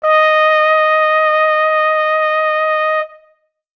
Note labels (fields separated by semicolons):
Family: brass; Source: acoustic; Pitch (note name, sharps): D#5; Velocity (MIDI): 50